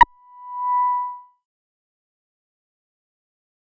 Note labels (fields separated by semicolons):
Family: bass; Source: synthesizer; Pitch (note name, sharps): B5; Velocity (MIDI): 100; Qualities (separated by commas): distorted, fast decay